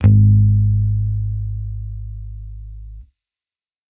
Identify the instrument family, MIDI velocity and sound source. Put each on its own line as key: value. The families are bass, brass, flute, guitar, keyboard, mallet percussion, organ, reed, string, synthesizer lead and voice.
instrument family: bass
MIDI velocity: 50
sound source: electronic